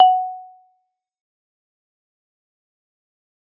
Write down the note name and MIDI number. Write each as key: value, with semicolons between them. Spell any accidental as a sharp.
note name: F#5; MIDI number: 78